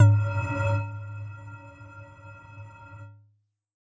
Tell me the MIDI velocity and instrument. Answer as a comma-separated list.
127, electronic mallet percussion instrument